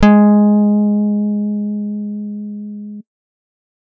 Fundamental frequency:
207.7 Hz